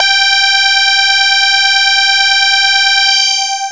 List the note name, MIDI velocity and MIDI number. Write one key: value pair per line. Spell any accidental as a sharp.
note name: G5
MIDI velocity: 127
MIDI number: 79